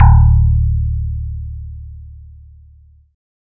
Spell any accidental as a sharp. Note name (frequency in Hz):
D1 (36.71 Hz)